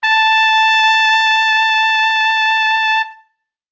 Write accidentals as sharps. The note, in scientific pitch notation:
A5